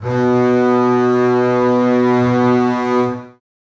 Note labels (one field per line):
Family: string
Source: acoustic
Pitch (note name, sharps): B2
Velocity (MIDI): 127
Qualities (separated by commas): reverb